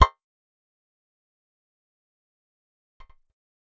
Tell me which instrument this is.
synthesizer bass